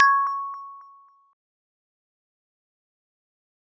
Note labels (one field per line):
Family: mallet percussion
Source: acoustic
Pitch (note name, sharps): C#6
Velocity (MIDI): 25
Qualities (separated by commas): fast decay